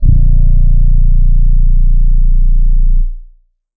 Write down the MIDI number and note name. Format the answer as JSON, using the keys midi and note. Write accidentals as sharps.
{"midi": 22, "note": "A#0"}